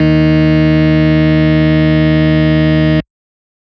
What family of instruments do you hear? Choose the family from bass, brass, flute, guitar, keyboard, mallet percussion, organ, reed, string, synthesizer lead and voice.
organ